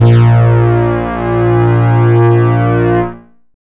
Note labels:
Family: bass; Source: synthesizer; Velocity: 100; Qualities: bright, distorted

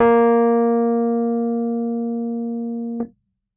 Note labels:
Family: keyboard; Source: electronic; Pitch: A#3; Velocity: 127; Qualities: dark

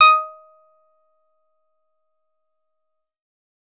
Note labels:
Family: bass; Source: synthesizer; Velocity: 127; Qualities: distorted, percussive

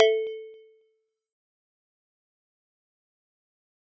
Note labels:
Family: mallet percussion; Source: acoustic; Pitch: A4; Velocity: 100; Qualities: fast decay, percussive

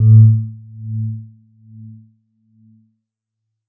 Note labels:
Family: mallet percussion; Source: electronic; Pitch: A2; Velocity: 50

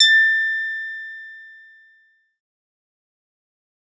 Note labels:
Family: synthesizer lead; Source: synthesizer; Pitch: A6; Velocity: 50; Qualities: distorted, fast decay

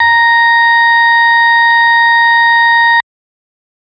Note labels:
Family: organ; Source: electronic; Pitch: A#5; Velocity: 50

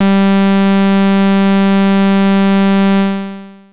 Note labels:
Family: bass; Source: synthesizer; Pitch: G3; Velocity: 75; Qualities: bright, distorted, long release

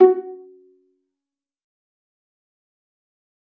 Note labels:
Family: string; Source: acoustic; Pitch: F#4; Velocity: 100; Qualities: fast decay, percussive, reverb

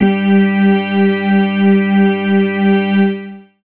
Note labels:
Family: organ; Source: electronic; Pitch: G3; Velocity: 75; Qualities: long release, reverb

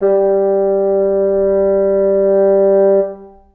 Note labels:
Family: reed; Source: acoustic; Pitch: G3; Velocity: 50; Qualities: reverb

